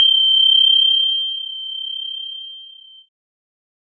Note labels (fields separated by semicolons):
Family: keyboard; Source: electronic; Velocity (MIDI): 100; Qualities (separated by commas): bright, multiphonic